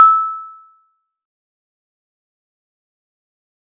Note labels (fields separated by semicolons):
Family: mallet percussion; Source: acoustic; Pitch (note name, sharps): E6; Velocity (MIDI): 50; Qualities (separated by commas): fast decay, percussive